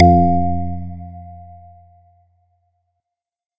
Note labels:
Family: organ; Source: electronic; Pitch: F2; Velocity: 127

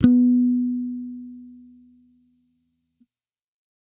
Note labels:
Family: bass; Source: electronic; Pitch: B3; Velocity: 75

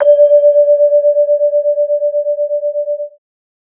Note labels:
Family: mallet percussion; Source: acoustic; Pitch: D5; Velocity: 50; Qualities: multiphonic

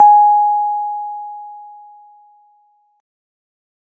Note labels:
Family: keyboard; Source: electronic; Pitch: G#5; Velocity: 100

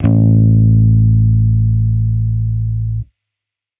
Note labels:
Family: bass; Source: electronic; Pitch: A1; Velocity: 50; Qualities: distorted

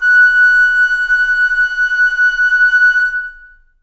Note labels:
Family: flute; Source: acoustic; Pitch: F#6; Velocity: 100; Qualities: long release, reverb

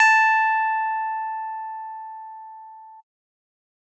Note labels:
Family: keyboard; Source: acoustic; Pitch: A5; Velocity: 127

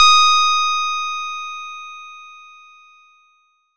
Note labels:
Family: bass; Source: synthesizer; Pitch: D#6; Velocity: 75; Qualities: bright, distorted

